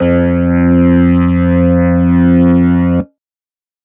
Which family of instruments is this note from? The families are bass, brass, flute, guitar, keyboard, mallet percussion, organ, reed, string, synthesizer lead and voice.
organ